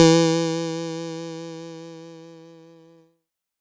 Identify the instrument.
electronic keyboard